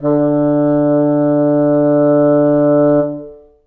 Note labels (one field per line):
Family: reed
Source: acoustic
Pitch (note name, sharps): D3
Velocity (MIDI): 25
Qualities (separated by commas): long release, reverb